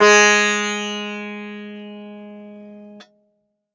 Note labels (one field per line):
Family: guitar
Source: acoustic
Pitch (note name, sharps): G#3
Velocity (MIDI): 25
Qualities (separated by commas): bright, multiphonic, reverb